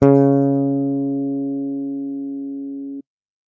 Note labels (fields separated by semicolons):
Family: bass; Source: electronic; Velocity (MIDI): 127